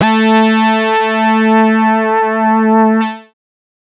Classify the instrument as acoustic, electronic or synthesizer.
synthesizer